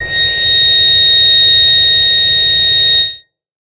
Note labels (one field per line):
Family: bass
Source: synthesizer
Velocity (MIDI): 127